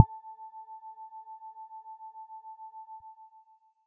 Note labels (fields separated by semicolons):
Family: mallet percussion; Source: electronic; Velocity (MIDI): 25